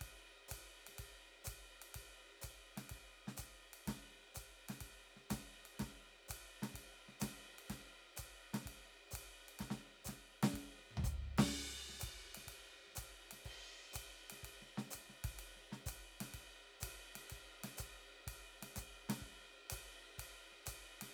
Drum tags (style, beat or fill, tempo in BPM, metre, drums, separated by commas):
jazz, beat, 125 BPM, 4/4, crash, ride, hi-hat pedal, snare, high tom, floor tom, kick